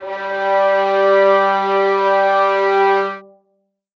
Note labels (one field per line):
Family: string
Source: acoustic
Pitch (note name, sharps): G3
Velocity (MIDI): 25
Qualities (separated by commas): reverb